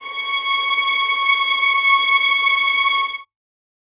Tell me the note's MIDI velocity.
50